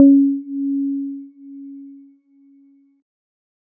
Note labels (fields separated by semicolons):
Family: keyboard; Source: electronic; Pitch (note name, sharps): C#4; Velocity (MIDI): 25; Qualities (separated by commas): dark